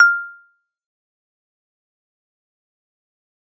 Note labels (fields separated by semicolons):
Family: mallet percussion; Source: acoustic; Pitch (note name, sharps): F6; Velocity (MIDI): 100; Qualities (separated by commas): fast decay, percussive